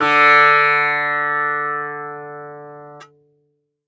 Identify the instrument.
acoustic guitar